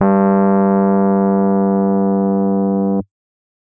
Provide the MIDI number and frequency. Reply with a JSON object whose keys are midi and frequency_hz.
{"midi": 43, "frequency_hz": 98}